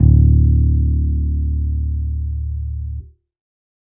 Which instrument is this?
electronic bass